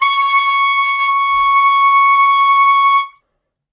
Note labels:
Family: reed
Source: acoustic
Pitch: C#6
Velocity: 50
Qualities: reverb

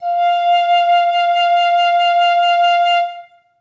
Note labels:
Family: flute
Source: acoustic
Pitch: F5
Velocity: 100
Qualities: reverb

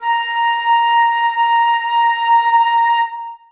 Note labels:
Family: flute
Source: acoustic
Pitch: A#5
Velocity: 75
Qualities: reverb

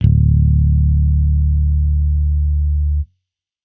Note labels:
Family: bass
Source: electronic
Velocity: 50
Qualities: distorted

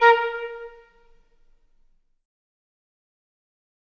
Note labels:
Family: flute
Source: acoustic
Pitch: A#4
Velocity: 50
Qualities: fast decay, reverb

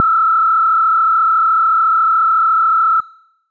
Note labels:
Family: bass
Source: synthesizer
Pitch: E6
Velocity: 50

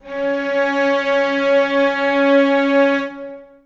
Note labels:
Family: string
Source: acoustic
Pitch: C#4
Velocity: 50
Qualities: long release, reverb

